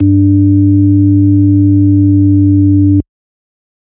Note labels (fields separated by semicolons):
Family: organ; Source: electronic; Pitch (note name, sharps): G2; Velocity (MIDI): 127